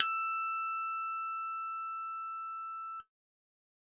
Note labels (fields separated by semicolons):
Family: keyboard; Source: electronic; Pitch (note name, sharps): E6; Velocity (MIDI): 100